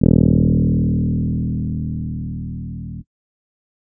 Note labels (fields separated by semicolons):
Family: keyboard; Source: electronic; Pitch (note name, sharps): D#1; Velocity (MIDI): 50; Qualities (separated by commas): dark